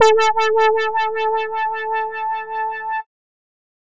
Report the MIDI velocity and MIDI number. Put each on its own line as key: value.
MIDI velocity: 100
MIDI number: 69